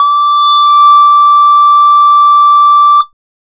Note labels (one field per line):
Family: bass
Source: synthesizer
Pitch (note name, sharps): D6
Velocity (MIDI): 127